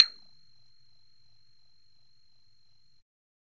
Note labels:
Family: bass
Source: synthesizer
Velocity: 25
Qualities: percussive

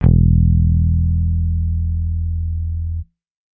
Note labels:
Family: bass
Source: electronic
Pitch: E1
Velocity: 100

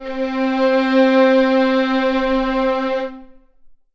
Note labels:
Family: string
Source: acoustic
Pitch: C4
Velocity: 75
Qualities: long release, reverb

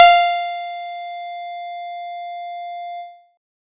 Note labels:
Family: guitar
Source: synthesizer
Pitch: F5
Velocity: 127

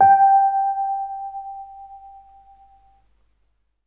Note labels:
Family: keyboard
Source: electronic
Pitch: G5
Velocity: 50

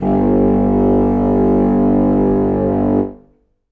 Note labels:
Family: reed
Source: acoustic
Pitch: G1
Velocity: 50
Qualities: reverb

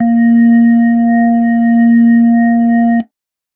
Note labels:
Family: keyboard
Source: electronic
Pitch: A#3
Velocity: 127

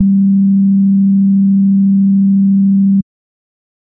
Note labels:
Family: bass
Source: synthesizer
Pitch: G3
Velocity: 100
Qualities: dark

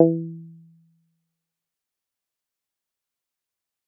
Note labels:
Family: guitar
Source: electronic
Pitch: E3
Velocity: 50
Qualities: fast decay, percussive

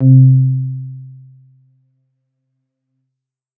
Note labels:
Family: keyboard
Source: electronic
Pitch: C3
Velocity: 75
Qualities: dark

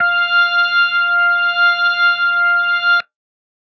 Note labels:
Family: organ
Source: electronic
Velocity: 75

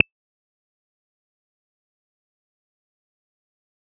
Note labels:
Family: bass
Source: synthesizer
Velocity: 100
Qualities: fast decay, percussive

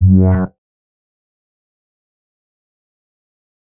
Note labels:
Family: bass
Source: synthesizer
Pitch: F#2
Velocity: 25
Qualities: distorted, fast decay

